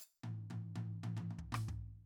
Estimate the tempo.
116 BPM